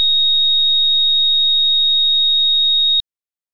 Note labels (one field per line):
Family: organ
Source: electronic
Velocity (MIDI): 75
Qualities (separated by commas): bright